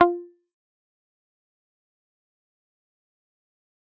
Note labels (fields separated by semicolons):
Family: guitar; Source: electronic; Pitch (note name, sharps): F4; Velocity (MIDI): 75; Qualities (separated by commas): fast decay, percussive